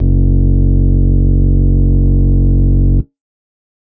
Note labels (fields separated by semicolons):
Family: organ; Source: electronic; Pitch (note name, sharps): F#1; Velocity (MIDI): 75